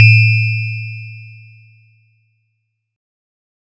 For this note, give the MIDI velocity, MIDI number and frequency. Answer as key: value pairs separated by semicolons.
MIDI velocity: 50; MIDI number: 45; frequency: 110 Hz